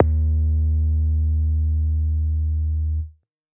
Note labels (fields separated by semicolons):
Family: bass; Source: synthesizer; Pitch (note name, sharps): D#2; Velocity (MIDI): 127; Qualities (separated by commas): distorted